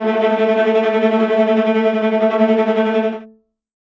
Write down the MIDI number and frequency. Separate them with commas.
57, 220 Hz